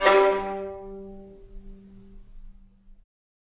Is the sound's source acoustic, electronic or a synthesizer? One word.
acoustic